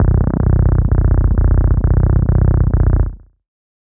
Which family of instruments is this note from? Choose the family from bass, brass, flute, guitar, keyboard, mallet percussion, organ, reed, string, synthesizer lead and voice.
bass